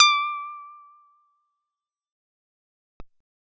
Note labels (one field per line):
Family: bass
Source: synthesizer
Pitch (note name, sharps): D6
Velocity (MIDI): 100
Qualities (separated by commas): fast decay, percussive